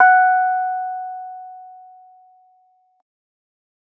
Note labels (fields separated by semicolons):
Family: keyboard; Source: electronic; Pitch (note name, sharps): F#5; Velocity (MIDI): 100